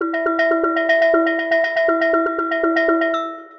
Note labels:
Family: mallet percussion; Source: synthesizer; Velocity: 100; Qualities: long release, multiphonic, percussive, tempo-synced

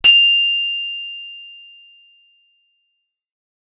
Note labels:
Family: guitar; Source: acoustic; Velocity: 100; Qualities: bright, distorted

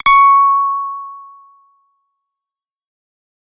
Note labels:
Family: bass; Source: synthesizer; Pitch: C#6; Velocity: 25; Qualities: distorted, fast decay

